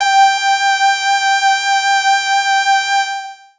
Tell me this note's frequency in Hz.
784 Hz